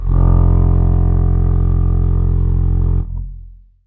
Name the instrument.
acoustic reed instrument